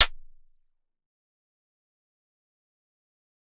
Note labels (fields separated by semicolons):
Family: mallet percussion; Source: acoustic; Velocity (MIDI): 25; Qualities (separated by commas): fast decay, percussive